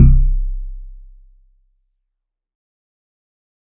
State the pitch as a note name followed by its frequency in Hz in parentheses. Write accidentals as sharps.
C1 (32.7 Hz)